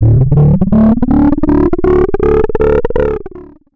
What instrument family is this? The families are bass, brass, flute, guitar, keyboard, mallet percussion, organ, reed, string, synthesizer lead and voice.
bass